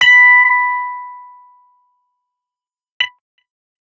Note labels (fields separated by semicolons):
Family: guitar; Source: electronic; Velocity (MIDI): 127; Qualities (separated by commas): distorted, fast decay